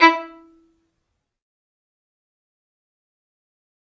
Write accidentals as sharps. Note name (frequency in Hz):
E4 (329.6 Hz)